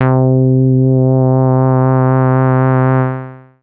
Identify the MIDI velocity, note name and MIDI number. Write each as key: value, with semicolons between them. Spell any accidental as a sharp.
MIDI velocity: 100; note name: C3; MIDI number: 48